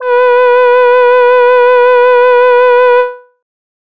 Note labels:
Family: voice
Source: synthesizer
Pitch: B4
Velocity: 25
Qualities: dark

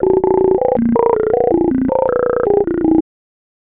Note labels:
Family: bass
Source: synthesizer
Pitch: A#0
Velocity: 25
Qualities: tempo-synced

